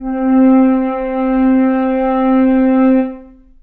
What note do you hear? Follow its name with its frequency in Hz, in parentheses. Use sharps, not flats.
C4 (261.6 Hz)